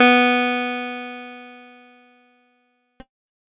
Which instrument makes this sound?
electronic keyboard